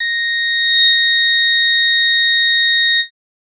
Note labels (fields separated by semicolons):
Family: bass; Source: synthesizer; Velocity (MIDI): 100; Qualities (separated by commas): bright, distorted